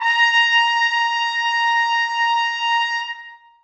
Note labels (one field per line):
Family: brass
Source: acoustic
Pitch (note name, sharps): A#5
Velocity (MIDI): 127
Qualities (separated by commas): bright, reverb